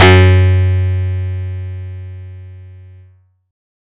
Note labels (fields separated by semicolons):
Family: guitar; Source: acoustic; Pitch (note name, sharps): F#2; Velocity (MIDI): 100; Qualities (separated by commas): bright